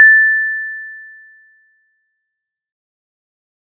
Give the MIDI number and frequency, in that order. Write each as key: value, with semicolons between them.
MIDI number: 93; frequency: 1760 Hz